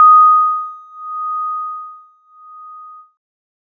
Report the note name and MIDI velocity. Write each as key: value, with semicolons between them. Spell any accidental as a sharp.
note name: D#6; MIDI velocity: 25